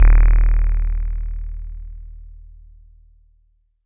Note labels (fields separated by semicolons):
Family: bass; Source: synthesizer; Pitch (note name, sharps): D#1; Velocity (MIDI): 25; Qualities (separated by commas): bright, distorted